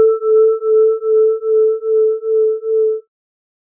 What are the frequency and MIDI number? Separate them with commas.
440 Hz, 69